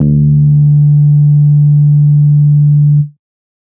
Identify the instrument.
synthesizer bass